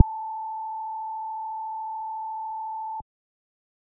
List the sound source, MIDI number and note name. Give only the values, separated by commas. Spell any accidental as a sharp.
synthesizer, 81, A5